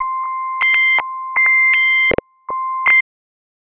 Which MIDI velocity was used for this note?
75